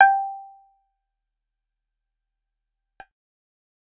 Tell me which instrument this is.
acoustic guitar